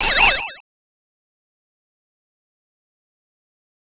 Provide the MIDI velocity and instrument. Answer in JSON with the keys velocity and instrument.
{"velocity": 127, "instrument": "synthesizer bass"}